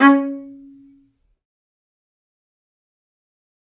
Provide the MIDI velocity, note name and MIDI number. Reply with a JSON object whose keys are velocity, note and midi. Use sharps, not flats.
{"velocity": 50, "note": "C#4", "midi": 61}